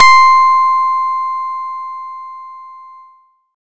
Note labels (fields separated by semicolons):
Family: guitar; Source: acoustic; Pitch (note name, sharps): C6; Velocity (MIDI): 75